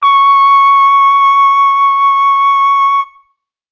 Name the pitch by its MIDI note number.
85